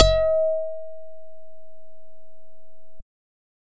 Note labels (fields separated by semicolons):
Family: bass; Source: synthesizer; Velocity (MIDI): 100